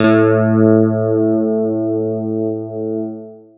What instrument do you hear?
electronic guitar